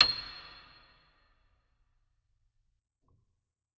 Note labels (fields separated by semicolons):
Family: organ; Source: electronic; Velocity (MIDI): 100; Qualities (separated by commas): percussive, reverb